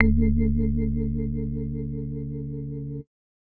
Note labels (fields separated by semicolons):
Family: bass; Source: synthesizer; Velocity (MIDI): 50; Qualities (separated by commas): distorted